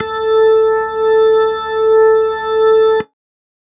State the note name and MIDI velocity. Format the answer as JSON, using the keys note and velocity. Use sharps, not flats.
{"note": "A4", "velocity": 50}